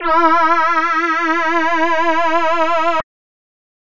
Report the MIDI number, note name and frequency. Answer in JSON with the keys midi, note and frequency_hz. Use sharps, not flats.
{"midi": 64, "note": "E4", "frequency_hz": 329.6}